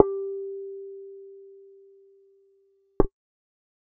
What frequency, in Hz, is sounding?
392 Hz